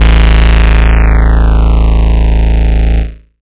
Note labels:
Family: bass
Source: synthesizer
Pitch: A0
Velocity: 127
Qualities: bright, distorted, non-linear envelope

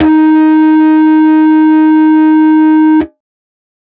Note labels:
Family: guitar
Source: electronic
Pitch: D#4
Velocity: 100

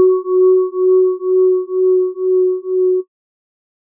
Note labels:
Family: organ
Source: electronic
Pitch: F#4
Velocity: 75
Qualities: dark

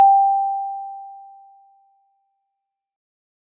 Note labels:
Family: mallet percussion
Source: acoustic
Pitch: G5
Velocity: 100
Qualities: fast decay

